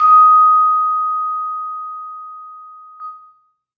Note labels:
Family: mallet percussion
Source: acoustic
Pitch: D#6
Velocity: 127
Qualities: reverb

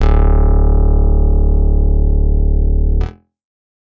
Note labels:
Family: guitar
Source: acoustic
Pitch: D1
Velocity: 100

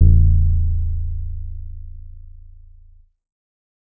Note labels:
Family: bass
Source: synthesizer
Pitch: A0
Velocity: 50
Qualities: dark

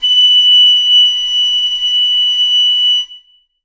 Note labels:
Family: reed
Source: acoustic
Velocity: 75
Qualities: bright, reverb

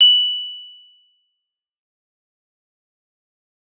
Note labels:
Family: guitar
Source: electronic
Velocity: 75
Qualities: bright, fast decay, percussive

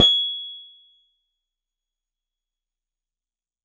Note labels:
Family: keyboard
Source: electronic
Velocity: 50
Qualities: fast decay, percussive

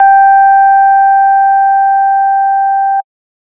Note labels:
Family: organ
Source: electronic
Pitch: G5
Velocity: 25

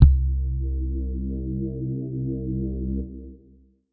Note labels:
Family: guitar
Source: electronic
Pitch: C2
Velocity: 25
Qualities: dark, distorted

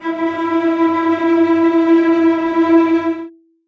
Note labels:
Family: string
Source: acoustic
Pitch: E4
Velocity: 50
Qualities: bright, non-linear envelope, reverb

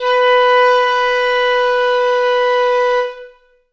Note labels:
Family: flute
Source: acoustic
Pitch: B4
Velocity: 25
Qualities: reverb

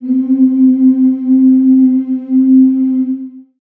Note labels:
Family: voice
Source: acoustic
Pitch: C4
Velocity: 50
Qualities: long release, reverb

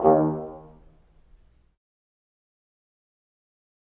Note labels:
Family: brass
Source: acoustic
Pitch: D#2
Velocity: 50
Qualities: fast decay, percussive, reverb

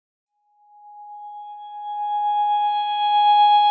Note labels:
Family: guitar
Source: electronic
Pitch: G#5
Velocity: 25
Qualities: long release

